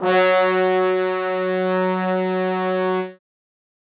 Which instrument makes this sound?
acoustic brass instrument